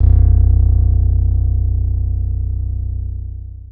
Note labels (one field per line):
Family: guitar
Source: acoustic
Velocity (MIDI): 100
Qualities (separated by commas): dark, long release